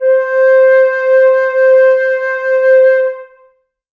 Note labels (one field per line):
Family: flute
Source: acoustic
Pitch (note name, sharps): C5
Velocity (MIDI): 75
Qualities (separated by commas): reverb